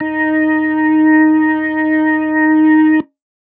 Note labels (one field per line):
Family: organ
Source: electronic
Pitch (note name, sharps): D#4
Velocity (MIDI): 75